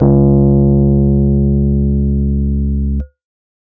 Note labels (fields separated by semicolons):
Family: keyboard; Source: electronic; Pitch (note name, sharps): C#2; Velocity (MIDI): 50; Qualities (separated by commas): distorted